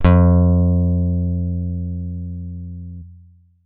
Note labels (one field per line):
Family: guitar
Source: electronic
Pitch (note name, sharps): F2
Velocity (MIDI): 100